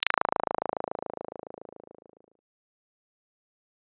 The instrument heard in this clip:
synthesizer bass